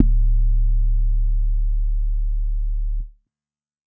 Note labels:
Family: bass; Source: synthesizer; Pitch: D1; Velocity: 25; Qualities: distorted

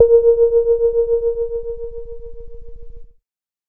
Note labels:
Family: keyboard; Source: electronic; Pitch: A#4; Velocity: 25; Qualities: dark

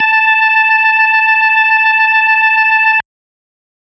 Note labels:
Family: organ; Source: electronic; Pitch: A5; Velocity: 75; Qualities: distorted

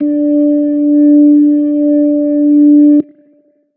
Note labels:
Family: organ; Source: electronic; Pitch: D4; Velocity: 25; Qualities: dark

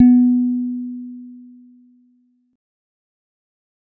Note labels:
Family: guitar; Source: synthesizer; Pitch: B3; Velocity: 25; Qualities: dark, fast decay

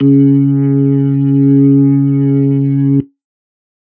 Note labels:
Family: organ; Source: electronic; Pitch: C#3; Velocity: 127

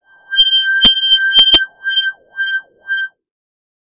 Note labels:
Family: bass; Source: synthesizer; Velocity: 25; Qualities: distorted, non-linear envelope

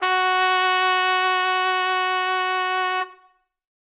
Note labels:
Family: brass; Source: acoustic; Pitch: F#4; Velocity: 127; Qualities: bright

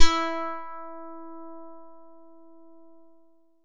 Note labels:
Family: guitar; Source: synthesizer; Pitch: E4; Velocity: 50; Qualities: bright

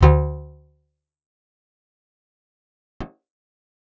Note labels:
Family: guitar; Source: acoustic; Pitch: D2; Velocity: 75; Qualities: fast decay, percussive, reverb

